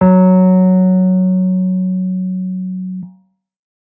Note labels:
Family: keyboard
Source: electronic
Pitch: F#3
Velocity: 75

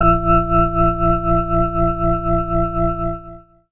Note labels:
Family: organ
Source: electronic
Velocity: 100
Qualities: distorted

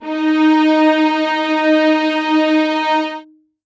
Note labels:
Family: string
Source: acoustic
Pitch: D#4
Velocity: 100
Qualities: reverb

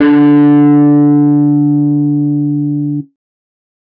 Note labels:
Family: guitar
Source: electronic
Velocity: 100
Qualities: distorted

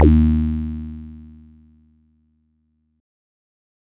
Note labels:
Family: bass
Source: synthesizer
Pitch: D#2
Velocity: 100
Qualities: bright, distorted

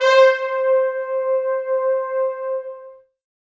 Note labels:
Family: brass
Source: acoustic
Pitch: C5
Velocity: 75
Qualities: bright, reverb

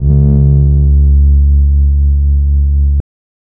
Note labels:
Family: bass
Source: synthesizer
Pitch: C#2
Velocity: 50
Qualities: dark, distorted, non-linear envelope

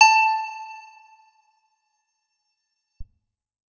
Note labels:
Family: guitar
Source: electronic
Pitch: A5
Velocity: 127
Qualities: bright, reverb

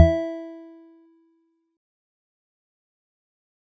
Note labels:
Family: mallet percussion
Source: acoustic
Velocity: 50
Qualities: fast decay, percussive

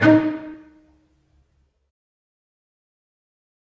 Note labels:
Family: string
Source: acoustic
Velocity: 25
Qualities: fast decay, percussive, reverb

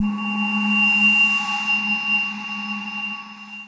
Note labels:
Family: mallet percussion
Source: electronic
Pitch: G#3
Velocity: 50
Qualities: long release, non-linear envelope

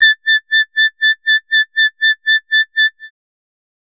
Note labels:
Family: bass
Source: synthesizer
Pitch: A6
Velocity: 50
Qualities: bright, distorted, tempo-synced

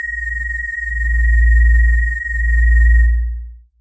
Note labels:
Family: mallet percussion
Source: electronic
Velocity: 127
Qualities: bright, distorted, long release, multiphonic

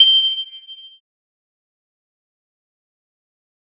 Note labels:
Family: organ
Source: electronic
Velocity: 50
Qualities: bright, fast decay, percussive

